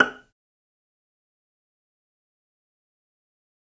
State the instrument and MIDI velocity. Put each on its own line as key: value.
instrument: acoustic string instrument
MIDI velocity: 75